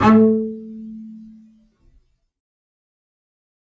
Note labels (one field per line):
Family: string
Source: acoustic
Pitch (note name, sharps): A3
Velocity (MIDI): 50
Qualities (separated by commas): fast decay, reverb